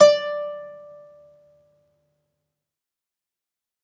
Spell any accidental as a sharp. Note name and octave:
D5